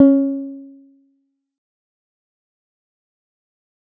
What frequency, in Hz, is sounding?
277.2 Hz